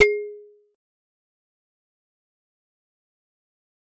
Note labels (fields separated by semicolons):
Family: mallet percussion; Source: acoustic; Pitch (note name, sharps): G#4; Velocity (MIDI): 50; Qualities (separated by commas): fast decay, percussive